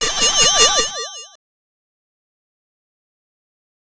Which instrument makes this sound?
synthesizer bass